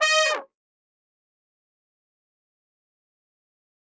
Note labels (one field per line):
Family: brass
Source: acoustic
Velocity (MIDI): 75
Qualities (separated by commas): bright, fast decay, percussive, reverb